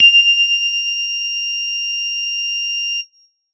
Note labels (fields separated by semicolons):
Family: bass; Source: synthesizer; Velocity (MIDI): 100; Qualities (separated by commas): bright